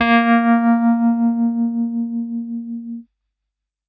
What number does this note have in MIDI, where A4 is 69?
58